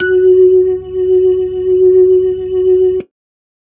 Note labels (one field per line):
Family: organ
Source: electronic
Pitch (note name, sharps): F#4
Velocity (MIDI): 127